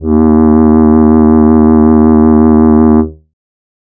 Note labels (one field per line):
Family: voice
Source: synthesizer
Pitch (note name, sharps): D#2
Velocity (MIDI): 127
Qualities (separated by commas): distorted